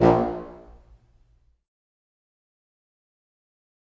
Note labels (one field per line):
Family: reed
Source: acoustic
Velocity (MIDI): 50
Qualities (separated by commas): fast decay, percussive, reverb